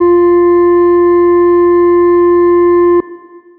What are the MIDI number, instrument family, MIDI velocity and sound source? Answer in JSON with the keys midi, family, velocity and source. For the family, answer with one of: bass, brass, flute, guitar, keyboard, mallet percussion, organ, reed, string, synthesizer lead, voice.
{"midi": 65, "family": "organ", "velocity": 127, "source": "electronic"}